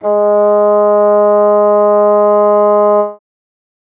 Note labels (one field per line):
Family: reed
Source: acoustic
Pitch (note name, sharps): G#3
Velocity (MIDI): 75